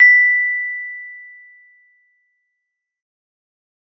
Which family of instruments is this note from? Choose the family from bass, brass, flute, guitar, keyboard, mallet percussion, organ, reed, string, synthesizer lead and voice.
mallet percussion